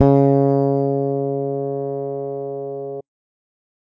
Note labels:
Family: bass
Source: electronic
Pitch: C#3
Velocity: 100

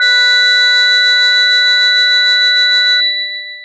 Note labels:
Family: mallet percussion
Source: electronic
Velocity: 127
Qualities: bright, long release

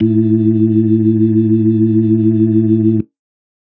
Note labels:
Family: organ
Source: electronic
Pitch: A2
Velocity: 75

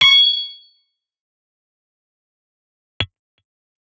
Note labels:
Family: guitar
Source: electronic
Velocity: 127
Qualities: bright, distorted, fast decay, percussive

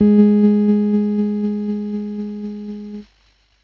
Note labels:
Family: keyboard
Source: electronic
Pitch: G#3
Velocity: 25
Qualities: dark, distorted, tempo-synced

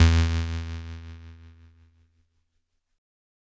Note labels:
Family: keyboard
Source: electronic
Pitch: E2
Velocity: 25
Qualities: bright, distorted

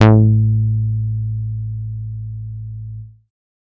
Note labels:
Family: bass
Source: synthesizer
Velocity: 127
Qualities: distorted

